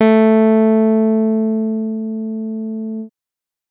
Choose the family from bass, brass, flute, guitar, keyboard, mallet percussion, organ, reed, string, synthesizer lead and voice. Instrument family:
bass